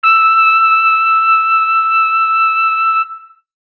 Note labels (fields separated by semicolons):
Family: brass; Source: acoustic; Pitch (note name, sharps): E6; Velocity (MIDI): 75